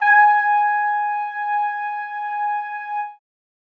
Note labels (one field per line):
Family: brass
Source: acoustic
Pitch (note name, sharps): G#5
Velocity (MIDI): 50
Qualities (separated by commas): reverb